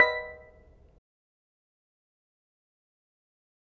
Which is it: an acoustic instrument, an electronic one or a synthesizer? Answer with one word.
acoustic